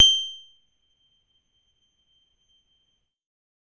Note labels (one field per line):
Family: keyboard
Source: electronic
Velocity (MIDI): 100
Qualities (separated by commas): percussive, reverb